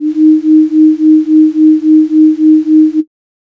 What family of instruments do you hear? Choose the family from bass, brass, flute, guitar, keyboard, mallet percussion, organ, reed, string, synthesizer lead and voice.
flute